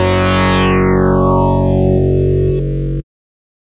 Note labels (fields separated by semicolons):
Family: bass; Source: synthesizer; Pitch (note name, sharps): F#1; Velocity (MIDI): 100; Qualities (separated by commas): bright, distorted